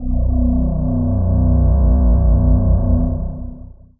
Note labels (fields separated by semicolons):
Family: voice; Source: synthesizer; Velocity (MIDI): 25; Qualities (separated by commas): distorted, long release